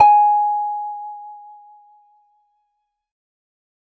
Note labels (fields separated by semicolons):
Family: guitar; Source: acoustic; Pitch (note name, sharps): G#5; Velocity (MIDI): 75